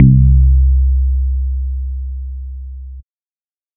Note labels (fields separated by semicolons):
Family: bass; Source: synthesizer; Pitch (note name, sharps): C2; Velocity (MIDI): 75